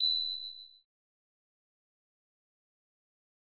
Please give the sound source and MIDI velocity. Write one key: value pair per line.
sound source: synthesizer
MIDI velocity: 100